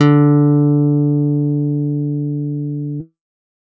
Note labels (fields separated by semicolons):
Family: guitar; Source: electronic; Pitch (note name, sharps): D3; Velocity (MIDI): 50